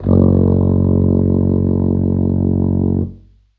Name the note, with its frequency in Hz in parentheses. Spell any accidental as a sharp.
F#1 (46.25 Hz)